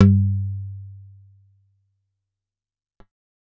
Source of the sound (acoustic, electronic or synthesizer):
acoustic